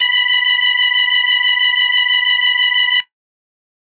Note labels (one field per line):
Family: organ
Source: electronic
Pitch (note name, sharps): B5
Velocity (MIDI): 75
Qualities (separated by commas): bright